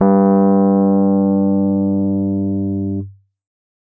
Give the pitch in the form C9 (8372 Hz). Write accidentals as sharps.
G2 (98 Hz)